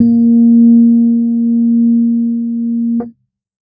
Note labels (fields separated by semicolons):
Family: keyboard; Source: electronic; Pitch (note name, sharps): A#3; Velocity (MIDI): 25; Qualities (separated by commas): dark